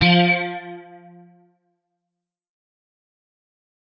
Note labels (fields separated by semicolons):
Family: guitar; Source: electronic; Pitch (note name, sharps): F3; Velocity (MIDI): 75; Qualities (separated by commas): fast decay